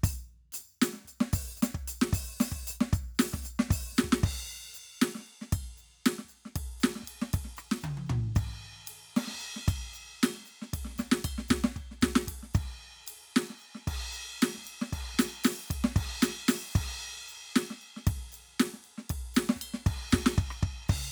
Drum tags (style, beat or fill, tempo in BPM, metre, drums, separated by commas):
funk, beat, 115 BPM, 4/4, crash, ride, ride bell, percussion, snare, cross-stick, high tom, mid tom, floor tom, kick